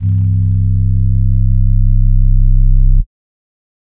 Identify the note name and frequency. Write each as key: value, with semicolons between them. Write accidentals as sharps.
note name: C1; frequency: 32.7 Hz